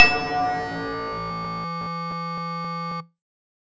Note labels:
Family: bass; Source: synthesizer; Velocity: 75; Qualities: distorted

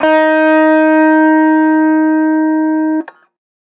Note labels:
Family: guitar; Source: electronic; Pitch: D#4; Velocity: 75; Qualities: distorted

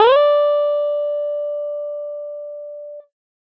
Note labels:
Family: guitar; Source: electronic; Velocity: 127

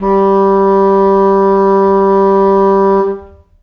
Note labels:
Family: reed; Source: acoustic; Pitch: G3; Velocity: 50; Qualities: long release, reverb

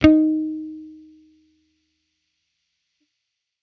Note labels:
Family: bass; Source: electronic; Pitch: D#4; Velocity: 50

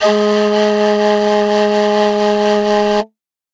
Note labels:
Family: flute; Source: acoustic; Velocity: 75

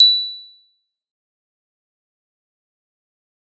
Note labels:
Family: mallet percussion; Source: acoustic; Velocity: 50; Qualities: bright, fast decay, percussive

